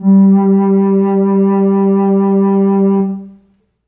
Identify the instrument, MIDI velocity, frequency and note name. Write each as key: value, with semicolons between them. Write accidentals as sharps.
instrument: acoustic flute; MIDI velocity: 25; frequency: 196 Hz; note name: G3